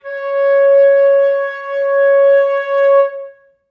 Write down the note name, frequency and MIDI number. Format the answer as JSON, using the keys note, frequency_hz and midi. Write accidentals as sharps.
{"note": "C#5", "frequency_hz": 554.4, "midi": 73}